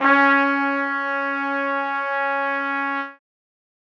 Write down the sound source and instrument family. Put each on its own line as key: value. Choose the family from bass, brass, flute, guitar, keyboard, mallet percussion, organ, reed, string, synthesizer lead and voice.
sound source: acoustic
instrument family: brass